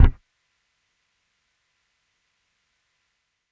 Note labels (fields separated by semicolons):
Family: bass; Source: electronic; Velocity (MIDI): 75; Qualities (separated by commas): percussive